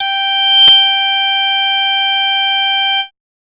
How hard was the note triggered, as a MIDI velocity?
25